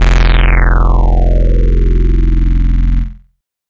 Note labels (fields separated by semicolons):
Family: bass; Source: synthesizer; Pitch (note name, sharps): F0; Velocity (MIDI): 100; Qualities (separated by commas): bright, distorted, non-linear envelope